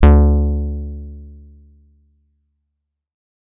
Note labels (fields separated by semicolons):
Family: guitar; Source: electronic; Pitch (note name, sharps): D2; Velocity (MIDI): 25